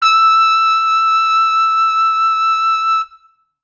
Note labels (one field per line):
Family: brass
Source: acoustic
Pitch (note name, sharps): E6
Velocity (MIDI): 100